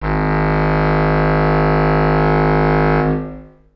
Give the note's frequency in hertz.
51.91 Hz